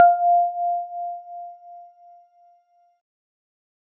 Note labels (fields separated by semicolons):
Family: keyboard; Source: electronic; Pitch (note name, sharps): F5; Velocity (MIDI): 50